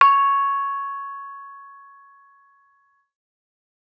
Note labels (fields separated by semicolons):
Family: mallet percussion; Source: acoustic; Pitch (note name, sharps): C#6; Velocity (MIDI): 100